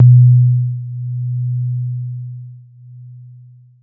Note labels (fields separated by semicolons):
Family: keyboard; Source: electronic; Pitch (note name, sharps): B2; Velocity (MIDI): 100; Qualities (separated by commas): dark, long release